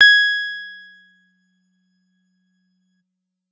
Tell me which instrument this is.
electronic guitar